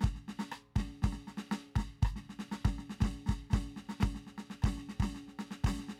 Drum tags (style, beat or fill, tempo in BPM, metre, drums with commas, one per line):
march
beat
120 BPM
4/4
snare, cross-stick, kick